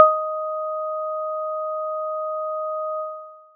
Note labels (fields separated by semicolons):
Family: mallet percussion; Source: acoustic; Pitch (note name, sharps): D#5; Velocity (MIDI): 75